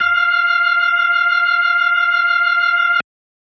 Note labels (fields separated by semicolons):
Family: organ; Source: electronic; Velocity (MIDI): 75